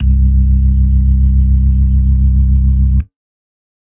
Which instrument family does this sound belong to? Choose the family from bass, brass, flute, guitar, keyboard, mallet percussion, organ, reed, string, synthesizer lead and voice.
organ